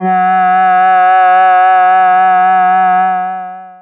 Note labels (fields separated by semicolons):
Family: voice; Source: synthesizer; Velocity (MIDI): 25; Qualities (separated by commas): distorted, long release